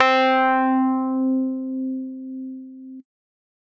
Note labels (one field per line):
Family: keyboard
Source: electronic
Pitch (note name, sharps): C4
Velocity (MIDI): 100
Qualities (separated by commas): distorted